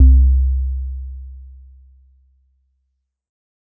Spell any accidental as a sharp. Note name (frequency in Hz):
C2 (65.41 Hz)